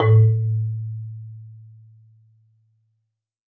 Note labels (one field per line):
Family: mallet percussion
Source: acoustic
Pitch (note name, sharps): A2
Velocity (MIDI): 50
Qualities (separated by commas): dark, reverb